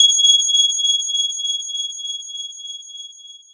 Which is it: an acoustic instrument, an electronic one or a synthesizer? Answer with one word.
electronic